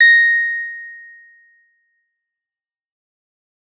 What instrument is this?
synthesizer bass